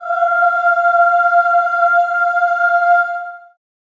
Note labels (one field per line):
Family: voice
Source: acoustic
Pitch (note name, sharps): F5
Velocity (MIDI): 25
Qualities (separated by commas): long release, reverb